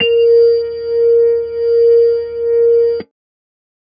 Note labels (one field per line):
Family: organ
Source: electronic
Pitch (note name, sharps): A#4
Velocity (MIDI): 25